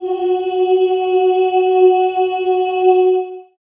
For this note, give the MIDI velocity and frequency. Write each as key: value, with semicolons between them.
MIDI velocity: 25; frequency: 370 Hz